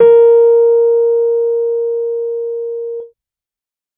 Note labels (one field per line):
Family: keyboard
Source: electronic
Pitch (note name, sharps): A#4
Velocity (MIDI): 100